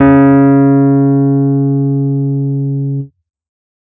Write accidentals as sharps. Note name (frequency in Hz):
C#3 (138.6 Hz)